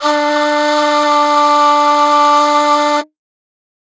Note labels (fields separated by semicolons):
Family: flute; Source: acoustic; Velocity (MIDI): 127